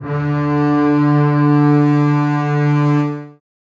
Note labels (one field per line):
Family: string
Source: acoustic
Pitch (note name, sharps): D3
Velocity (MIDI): 50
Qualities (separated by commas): reverb